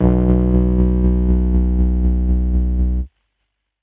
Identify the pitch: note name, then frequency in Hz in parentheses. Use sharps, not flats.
B1 (61.74 Hz)